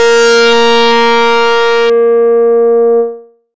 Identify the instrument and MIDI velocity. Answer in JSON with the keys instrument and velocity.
{"instrument": "synthesizer bass", "velocity": 127}